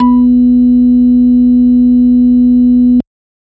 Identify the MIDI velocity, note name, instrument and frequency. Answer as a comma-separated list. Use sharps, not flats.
100, B3, electronic organ, 246.9 Hz